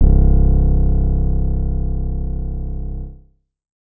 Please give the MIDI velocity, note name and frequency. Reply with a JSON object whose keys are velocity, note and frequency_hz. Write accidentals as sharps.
{"velocity": 25, "note": "C1", "frequency_hz": 32.7}